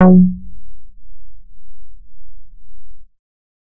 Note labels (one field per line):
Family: bass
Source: synthesizer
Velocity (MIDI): 75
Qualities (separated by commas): distorted